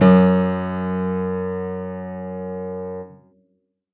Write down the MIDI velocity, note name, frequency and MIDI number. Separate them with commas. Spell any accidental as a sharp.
100, F#2, 92.5 Hz, 42